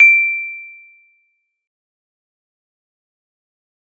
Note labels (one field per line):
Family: mallet percussion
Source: acoustic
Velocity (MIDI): 50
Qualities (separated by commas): fast decay, percussive